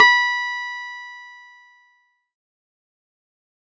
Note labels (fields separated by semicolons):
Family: keyboard; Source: electronic; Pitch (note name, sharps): B5; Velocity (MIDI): 100; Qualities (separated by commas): distorted, fast decay